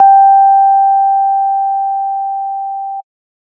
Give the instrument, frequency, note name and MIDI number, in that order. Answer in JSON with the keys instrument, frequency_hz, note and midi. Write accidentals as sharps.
{"instrument": "electronic organ", "frequency_hz": 784, "note": "G5", "midi": 79}